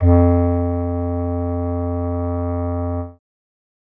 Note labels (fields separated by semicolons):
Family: reed; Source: acoustic; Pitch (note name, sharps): F2; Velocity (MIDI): 25; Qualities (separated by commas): dark